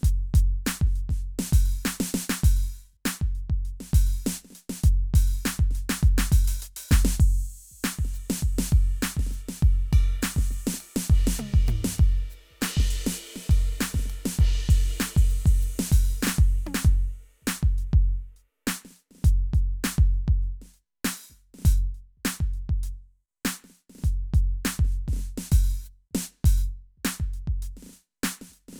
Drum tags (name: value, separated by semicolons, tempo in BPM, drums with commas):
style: Latin funk; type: beat; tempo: 100 BPM; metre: 4/4; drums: crash, ride, ride bell, closed hi-hat, open hi-hat, hi-hat pedal, snare, high tom, mid tom, floor tom, kick